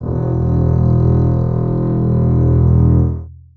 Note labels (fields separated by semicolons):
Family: string; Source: acoustic; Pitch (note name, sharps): E1; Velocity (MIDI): 25; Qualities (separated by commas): long release, reverb